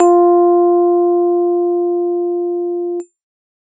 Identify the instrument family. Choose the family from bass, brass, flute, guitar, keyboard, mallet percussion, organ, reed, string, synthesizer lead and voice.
keyboard